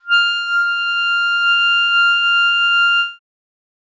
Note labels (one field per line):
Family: reed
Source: acoustic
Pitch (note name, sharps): F6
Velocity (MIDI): 25